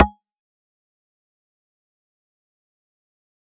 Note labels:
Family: mallet percussion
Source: electronic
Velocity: 75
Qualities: fast decay, percussive

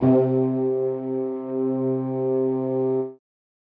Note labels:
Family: brass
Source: acoustic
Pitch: C3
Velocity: 25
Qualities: reverb

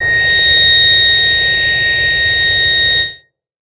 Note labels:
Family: bass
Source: synthesizer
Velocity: 50

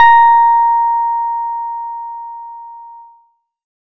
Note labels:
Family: guitar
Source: acoustic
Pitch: A#5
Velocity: 25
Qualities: dark

